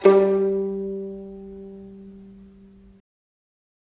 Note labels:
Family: string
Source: acoustic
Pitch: G3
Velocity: 25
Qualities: dark, reverb

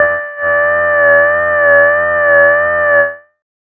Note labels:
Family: bass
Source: synthesizer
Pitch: D5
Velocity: 127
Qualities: distorted, tempo-synced

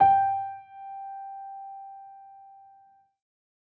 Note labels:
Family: keyboard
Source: acoustic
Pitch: G5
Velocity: 75

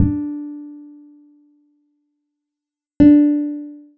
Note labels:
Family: guitar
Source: acoustic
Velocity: 25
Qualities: dark

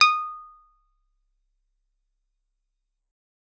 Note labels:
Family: guitar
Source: acoustic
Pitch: D#6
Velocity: 100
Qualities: percussive

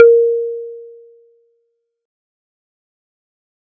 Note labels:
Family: mallet percussion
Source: acoustic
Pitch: A#4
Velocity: 25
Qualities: fast decay

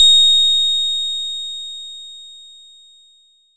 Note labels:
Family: bass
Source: synthesizer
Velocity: 50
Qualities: bright, distorted

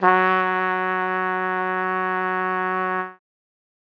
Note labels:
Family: brass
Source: acoustic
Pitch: F#3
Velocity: 100

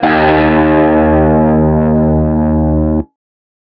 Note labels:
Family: guitar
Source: electronic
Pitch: D#2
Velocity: 127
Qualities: distorted

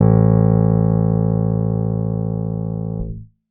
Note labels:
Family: guitar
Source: electronic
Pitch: A1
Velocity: 50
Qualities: reverb

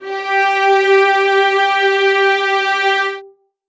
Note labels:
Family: string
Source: acoustic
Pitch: G4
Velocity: 100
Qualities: reverb

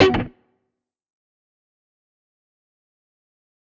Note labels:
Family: guitar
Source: electronic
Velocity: 127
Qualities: bright, distorted, fast decay, percussive

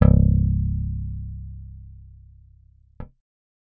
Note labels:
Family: bass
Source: synthesizer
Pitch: C1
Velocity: 100

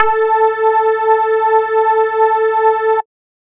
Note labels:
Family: bass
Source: synthesizer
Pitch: A4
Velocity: 100

